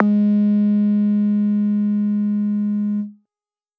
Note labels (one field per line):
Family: bass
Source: synthesizer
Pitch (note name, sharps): G#3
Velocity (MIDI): 50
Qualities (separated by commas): distorted